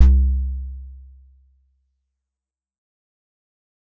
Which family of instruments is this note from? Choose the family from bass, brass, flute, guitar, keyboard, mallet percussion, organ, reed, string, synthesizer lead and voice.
keyboard